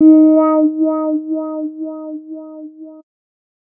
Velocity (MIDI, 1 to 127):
25